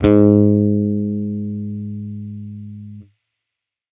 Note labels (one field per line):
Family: bass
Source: electronic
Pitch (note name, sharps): G#2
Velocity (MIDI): 25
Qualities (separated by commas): distorted